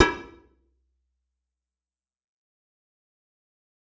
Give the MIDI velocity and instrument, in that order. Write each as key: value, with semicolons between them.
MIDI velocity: 127; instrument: electronic guitar